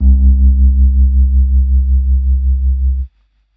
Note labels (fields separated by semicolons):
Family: keyboard; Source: electronic; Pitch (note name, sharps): C2; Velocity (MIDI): 25; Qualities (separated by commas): dark